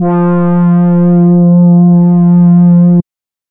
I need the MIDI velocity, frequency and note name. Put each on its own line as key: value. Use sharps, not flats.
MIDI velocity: 25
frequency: 174.6 Hz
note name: F3